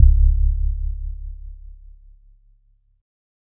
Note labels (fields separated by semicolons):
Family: keyboard; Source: electronic; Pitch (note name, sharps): C#1; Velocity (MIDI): 50; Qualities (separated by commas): dark